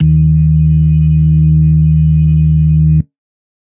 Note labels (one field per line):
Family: organ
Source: electronic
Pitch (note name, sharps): D#2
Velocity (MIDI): 75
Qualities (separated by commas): dark